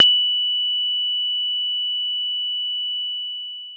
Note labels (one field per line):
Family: mallet percussion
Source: acoustic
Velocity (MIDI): 127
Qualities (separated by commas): bright, long release